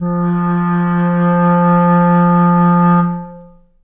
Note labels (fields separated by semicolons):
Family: reed; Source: acoustic; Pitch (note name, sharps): F3; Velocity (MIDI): 50; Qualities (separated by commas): dark, long release, reverb